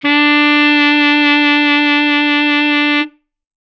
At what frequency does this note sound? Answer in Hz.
293.7 Hz